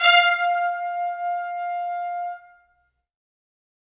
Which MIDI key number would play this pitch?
77